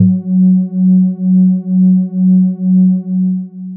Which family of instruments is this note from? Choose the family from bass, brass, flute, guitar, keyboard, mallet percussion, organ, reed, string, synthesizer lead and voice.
bass